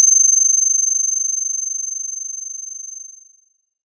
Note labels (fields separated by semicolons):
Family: guitar; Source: synthesizer; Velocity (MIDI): 75; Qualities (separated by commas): bright